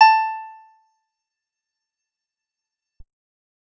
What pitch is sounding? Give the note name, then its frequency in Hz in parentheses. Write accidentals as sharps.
A5 (880 Hz)